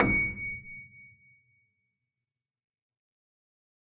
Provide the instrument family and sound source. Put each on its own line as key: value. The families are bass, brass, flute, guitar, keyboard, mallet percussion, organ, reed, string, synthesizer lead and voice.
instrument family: keyboard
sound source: acoustic